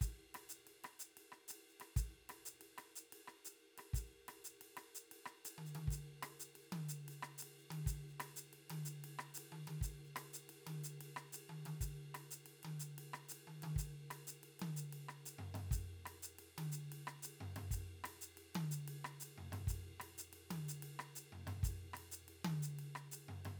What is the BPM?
122 BPM